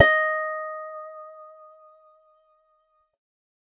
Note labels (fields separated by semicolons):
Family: guitar; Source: acoustic; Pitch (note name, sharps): D#5; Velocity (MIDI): 25